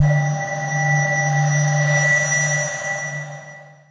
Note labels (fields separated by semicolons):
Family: mallet percussion; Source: electronic; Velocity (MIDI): 25; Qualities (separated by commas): bright, long release, non-linear envelope